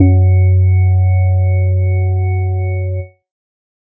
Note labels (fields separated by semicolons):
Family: organ; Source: electronic; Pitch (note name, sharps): F#2; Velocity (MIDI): 25; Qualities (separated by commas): dark